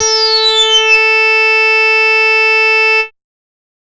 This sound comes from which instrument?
synthesizer bass